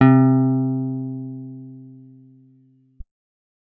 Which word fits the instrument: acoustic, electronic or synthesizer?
acoustic